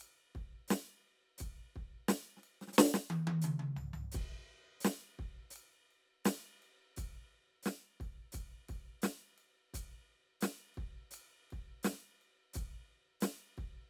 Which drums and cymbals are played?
ride, hi-hat pedal, snare, high tom, mid tom, floor tom and kick